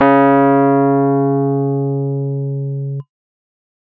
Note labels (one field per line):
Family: keyboard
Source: electronic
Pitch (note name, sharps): C#3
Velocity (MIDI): 100